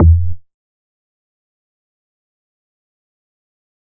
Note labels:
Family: bass; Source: synthesizer; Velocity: 25; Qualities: fast decay, percussive

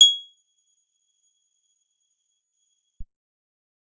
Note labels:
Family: guitar; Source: acoustic; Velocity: 127; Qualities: bright, percussive

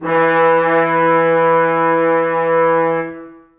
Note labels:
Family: brass; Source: acoustic; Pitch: E3; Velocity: 25; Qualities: reverb

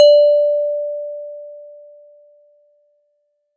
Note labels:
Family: mallet percussion; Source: acoustic; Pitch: D5; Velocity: 50

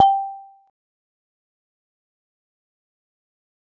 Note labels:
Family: mallet percussion; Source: acoustic; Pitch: G5; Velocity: 25; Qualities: fast decay, percussive

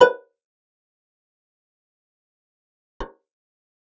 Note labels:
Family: guitar; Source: acoustic; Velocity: 25; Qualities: fast decay, percussive, reverb

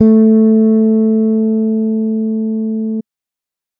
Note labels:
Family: bass; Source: electronic; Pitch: A3; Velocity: 75

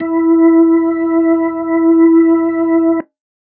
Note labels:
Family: organ; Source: electronic; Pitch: E4; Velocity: 100

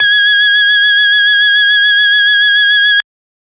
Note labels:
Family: organ; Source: electronic; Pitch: G#6; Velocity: 25; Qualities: bright

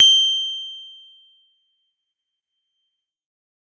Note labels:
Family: keyboard; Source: electronic; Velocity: 75; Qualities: bright

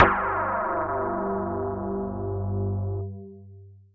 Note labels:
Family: mallet percussion; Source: electronic; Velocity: 100; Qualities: long release

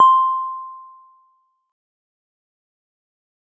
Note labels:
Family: guitar; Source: synthesizer; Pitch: C6; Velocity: 75; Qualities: dark, fast decay

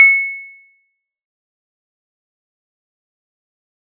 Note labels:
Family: mallet percussion; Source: acoustic; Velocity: 127; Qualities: fast decay, percussive

